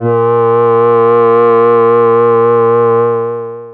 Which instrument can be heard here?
synthesizer voice